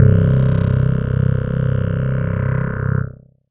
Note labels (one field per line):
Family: keyboard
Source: electronic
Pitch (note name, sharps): C1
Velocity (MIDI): 75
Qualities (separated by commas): distorted, multiphonic